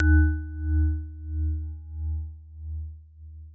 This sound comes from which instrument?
acoustic mallet percussion instrument